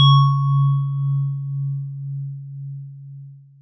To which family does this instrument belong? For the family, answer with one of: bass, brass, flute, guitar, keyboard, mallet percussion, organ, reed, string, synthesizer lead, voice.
mallet percussion